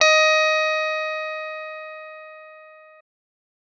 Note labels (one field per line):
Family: keyboard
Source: electronic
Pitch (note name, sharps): D#5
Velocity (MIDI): 100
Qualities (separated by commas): distorted